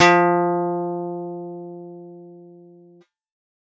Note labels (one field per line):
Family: guitar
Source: synthesizer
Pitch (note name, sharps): F3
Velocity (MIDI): 50